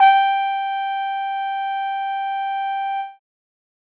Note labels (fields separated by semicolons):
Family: brass; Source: acoustic; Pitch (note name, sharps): G5; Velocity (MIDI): 75